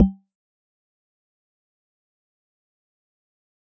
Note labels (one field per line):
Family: mallet percussion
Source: acoustic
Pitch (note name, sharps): G3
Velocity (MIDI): 25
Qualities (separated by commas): fast decay, percussive